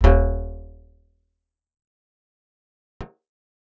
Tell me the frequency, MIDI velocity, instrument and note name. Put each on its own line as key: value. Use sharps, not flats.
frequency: 38.89 Hz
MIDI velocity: 127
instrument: acoustic guitar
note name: D#1